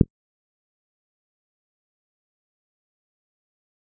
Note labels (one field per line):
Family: guitar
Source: electronic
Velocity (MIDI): 50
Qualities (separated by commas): fast decay, percussive